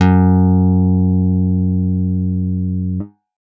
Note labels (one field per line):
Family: guitar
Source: electronic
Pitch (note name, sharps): F#2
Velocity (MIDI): 50